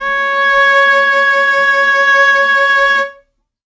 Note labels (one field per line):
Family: string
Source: acoustic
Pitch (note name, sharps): C#5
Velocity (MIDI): 50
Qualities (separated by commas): reverb